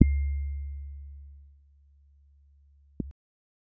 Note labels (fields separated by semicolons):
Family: keyboard; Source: electronic; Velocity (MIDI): 25; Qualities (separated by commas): dark